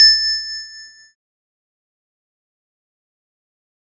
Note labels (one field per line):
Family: keyboard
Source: electronic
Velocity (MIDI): 75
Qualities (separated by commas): bright, fast decay, reverb